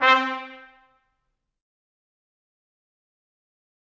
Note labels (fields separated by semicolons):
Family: brass; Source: acoustic; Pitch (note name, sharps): C4; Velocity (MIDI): 127; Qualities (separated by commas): bright, fast decay, percussive, reverb